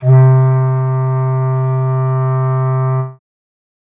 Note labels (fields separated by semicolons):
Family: reed; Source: acoustic; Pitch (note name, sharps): C3; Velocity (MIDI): 50